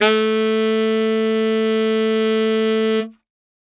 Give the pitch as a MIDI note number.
57